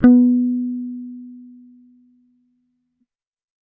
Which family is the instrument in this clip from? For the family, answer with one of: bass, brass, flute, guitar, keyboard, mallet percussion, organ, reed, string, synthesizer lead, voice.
bass